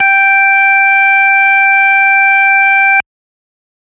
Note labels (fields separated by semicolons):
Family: organ; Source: electronic; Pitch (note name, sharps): G5; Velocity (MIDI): 127